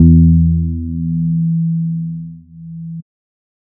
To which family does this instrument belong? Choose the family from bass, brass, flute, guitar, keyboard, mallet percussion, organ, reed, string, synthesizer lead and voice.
bass